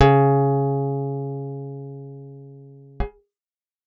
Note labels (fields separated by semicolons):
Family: guitar; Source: acoustic; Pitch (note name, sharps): C#3; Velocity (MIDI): 100